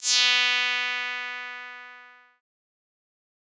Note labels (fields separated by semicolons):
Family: bass; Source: synthesizer; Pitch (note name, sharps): B3; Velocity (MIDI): 75; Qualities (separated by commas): bright, distorted, fast decay